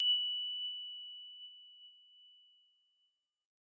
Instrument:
electronic keyboard